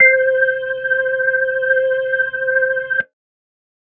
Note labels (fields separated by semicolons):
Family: organ; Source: electronic; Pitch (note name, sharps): C5; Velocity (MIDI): 127